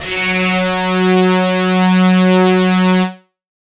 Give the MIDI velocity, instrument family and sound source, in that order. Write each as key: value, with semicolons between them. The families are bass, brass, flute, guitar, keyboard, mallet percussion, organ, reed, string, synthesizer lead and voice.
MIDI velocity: 127; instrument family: guitar; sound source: electronic